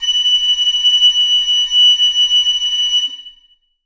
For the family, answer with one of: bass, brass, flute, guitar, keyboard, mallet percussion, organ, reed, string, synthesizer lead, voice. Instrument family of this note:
flute